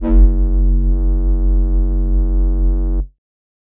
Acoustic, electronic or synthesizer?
synthesizer